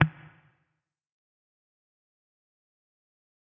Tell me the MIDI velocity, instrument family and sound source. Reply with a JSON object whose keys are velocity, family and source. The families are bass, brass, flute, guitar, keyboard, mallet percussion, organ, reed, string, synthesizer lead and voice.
{"velocity": 25, "family": "guitar", "source": "electronic"}